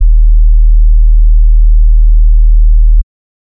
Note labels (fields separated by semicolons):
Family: bass; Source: synthesizer; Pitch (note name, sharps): D#1; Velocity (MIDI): 127; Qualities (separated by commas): dark